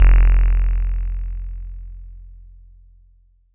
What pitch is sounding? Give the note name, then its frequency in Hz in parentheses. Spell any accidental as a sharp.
F1 (43.65 Hz)